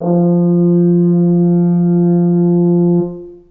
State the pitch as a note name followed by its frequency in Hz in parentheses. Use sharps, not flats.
F3 (174.6 Hz)